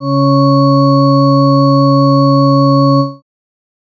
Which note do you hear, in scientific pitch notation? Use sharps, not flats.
C#3